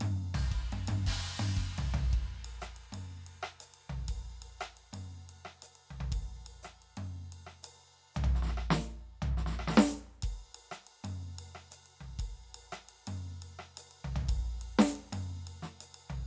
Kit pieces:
ride, hi-hat pedal, snare, cross-stick, mid tom, floor tom and kick